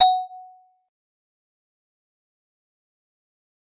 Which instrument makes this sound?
acoustic mallet percussion instrument